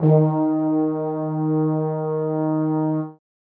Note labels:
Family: brass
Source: acoustic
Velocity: 50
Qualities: reverb

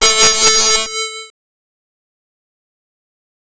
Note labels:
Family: bass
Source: synthesizer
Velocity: 127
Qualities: bright, distorted, fast decay, multiphonic

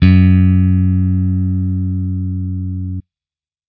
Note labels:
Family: bass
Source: electronic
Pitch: F#2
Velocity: 100

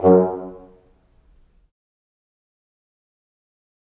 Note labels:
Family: brass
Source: acoustic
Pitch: F#2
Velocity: 50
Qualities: fast decay, percussive, reverb

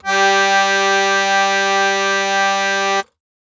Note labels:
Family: keyboard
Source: acoustic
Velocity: 50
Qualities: bright

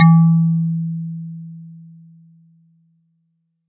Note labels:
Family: mallet percussion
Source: acoustic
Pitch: E3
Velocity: 50

